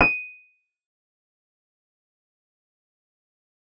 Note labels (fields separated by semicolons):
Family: keyboard; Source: synthesizer; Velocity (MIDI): 75; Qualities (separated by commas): fast decay, percussive